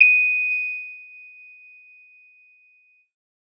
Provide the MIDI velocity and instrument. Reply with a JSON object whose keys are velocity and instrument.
{"velocity": 50, "instrument": "electronic keyboard"}